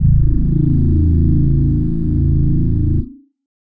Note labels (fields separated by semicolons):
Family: voice; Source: synthesizer; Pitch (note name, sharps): A0; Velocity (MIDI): 75; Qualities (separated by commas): multiphonic